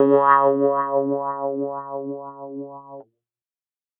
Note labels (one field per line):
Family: keyboard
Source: electronic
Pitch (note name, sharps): C#3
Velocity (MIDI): 100